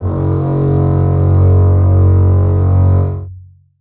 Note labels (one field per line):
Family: string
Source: acoustic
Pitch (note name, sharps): F#1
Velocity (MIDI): 100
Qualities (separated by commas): long release, reverb